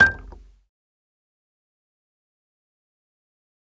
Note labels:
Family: mallet percussion; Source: acoustic; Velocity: 25; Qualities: fast decay, percussive, reverb

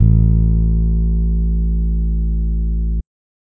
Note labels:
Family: bass; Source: electronic; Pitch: A1; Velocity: 50

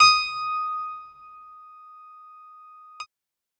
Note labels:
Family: keyboard; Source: electronic; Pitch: D#6; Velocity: 127; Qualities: bright

